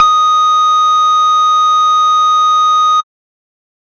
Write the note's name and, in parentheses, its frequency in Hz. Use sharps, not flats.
D#6 (1245 Hz)